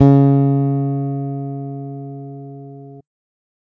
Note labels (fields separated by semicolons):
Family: bass; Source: electronic; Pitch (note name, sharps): C#3; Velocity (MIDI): 127